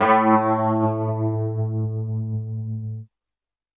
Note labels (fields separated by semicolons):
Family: keyboard; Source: electronic; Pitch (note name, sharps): A2; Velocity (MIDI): 127; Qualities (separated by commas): distorted